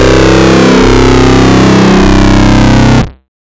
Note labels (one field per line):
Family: bass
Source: synthesizer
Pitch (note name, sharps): C1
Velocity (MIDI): 127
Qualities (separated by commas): bright, distorted